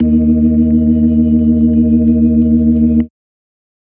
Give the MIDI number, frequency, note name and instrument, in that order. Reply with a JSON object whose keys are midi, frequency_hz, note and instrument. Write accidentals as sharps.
{"midi": 39, "frequency_hz": 77.78, "note": "D#2", "instrument": "electronic organ"}